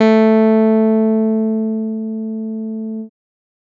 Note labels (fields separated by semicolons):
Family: bass; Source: synthesizer; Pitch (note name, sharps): A3; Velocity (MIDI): 50; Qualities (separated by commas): distorted